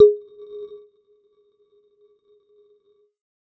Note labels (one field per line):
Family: mallet percussion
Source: electronic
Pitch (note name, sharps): G#4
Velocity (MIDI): 25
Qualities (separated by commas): non-linear envelope, percussive